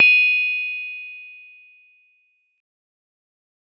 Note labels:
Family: mallet percussion; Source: acoustic; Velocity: 100; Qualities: fast decay, reverb

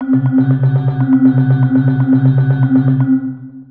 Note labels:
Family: mallet percussion; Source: synthesizer; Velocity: 127; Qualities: dark, long release, multiphonic, percussive, tempo-synced

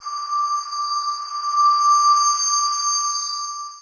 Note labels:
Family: mallet percussion; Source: electronic; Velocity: 25; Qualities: bright, long release, non-linear envelope

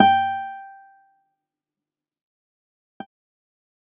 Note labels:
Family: guitar; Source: electronic; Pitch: G5; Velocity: 25; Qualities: fast decay

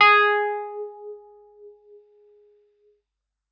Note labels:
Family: keyboard; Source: electronic; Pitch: G#4; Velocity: 127

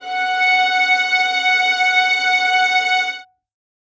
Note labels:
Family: string; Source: acoustic; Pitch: F#5; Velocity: 50; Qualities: reverb

